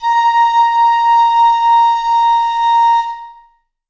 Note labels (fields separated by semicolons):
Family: flute; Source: acoustic; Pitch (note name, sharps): A#5; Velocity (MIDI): 75; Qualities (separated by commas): reverb